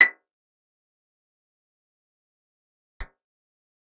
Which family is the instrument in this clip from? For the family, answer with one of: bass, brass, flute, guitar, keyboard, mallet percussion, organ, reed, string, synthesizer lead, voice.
guitar